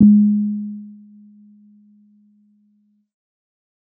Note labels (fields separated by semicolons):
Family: keyboard; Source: electronic; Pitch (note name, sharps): G#3; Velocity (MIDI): 25; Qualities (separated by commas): dark